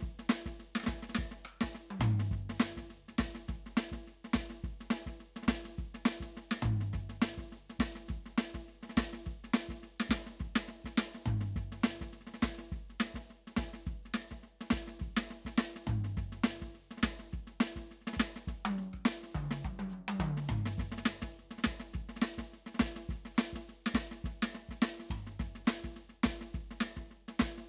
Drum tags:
New Orleans shuffle
beat
104 BPM
4/4
hi-hat pedal, snare, cross-stick, high tom, mid tom, floor tom, kick

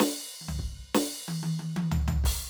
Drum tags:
funk rock
fill
92 BPM
4/4
crash, snare, high tom, floor tom, kick

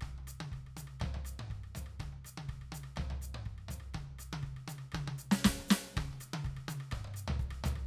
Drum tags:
Latin
beat
122 BPM
4/4
hi-hat pedal, snare, cross-stick, high tom, mid tom, floor tom, kick

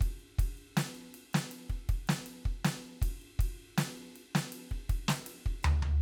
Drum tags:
funk
beat
80 BPM
4/4
ride, hi-hat pedal, snare, floor tom, kick

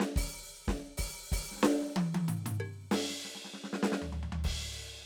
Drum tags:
New Orleans funk
fill
93 BPM
4/4
ride, open hi-hat, percussion, snare, high tom, mid tom, floor tom, kick

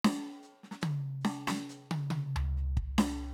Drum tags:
half-time rock
fill
140 BPM
4/4
closed hi-hat, hi-hat pedal, snare, high tom, floor tom, kick

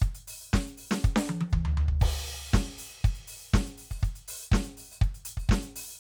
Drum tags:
disco
beat
120 BPM
4/4
crash, closed hi-hat, open hi-hat, hi-hat pedal, snare, high tom, floor tom, kick

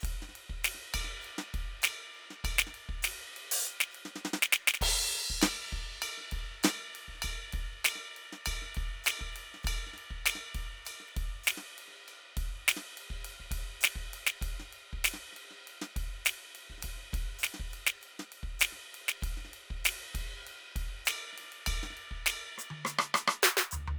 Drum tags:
funk
beat
100 BPM
4/4
crash, ride, ride bell, open hi-hat, hi-hat pedal, snare, cross-stick, high tom, floor tom, kick

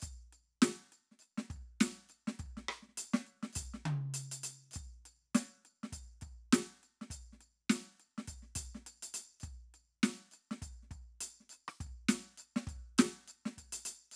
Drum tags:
New Orleans funk
beat
102 BPM
4/4
percussion, snare, cross-stick, mid tom, kick

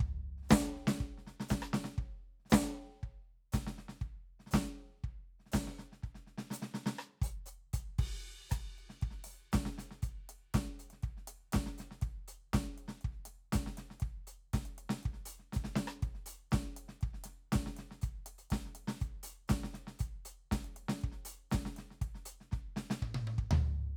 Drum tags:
disco
beat
120 BPM
4/4
crash, closed hi-hat, open hi-hat, hi-hat pedal, snare, cross-stick, high tom, floor tom, kick

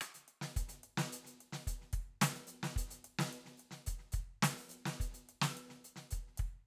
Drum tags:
ijexá
beat
108 BPM
4/4
closed hi-hat, hi-hat pedal, snare, cross-stick, kick

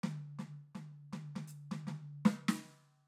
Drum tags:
reggae
fill
78 BPM
4/4
hi-hat pedal, snare, high tom

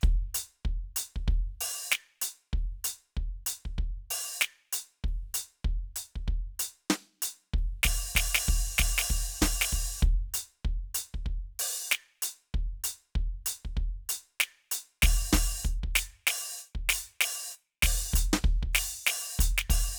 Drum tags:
funk
beat
96 BPM
4/4
crash, closed hi-hat, open hi-hat, hi-hat pedal, snare, kick

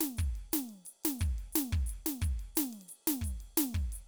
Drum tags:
chacarera
beat
118 BPM
4/4
ride, hi-hat pedal, snare, kick

